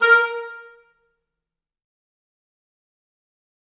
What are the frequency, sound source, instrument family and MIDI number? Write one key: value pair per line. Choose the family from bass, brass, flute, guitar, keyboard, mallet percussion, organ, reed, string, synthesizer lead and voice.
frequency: 466.2 Hz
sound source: acoustic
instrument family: reed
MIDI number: 70